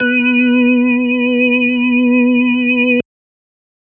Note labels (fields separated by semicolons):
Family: organ; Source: electronic; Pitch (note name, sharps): B3; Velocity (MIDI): 127